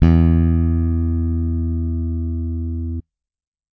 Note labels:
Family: bass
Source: electronic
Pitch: E2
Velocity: 127

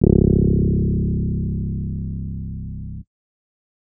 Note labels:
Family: keyboard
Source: electronic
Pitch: C1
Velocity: 50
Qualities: dark

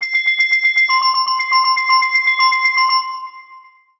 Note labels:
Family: mallet percussion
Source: synthesizer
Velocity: 75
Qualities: long release, multiphonic, tempo-synced

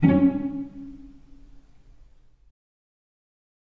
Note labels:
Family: string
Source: acoustic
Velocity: 50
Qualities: dark, fast decay, reverb

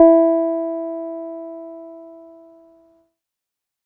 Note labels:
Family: keyboard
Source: electronic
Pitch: E4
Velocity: 25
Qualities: dark

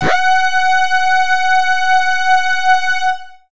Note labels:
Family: bass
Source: synthesizer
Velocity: 100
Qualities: bright, distorted

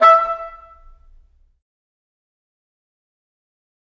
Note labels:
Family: reed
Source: acoustic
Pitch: E5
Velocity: 100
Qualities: fast decay, percussive, reverb

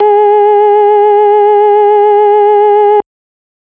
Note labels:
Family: organ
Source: electronic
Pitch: G#4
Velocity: 127

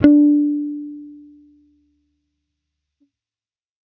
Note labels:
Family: bass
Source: electronic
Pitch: D4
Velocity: 50

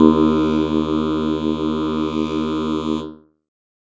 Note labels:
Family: keyboard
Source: electronic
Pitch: D#2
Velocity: 127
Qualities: bright, distorted, multiphonic

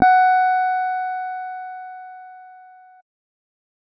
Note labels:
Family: keyboard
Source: electronic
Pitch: F#5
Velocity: 25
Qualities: dark

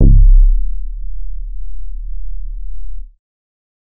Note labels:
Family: bass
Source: synthesizer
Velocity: 50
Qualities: dark, distorted

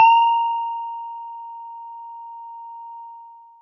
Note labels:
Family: mallet percussion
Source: acoustic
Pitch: A#5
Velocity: 75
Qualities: long release

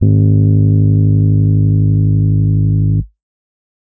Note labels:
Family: keyboard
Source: electronic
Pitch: G#1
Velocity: 75

